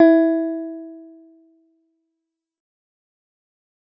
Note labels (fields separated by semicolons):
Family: guitar; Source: synthesizer; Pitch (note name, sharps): E4; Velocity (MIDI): 75; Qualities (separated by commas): fast decay